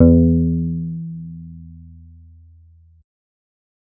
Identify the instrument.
synthesizer bass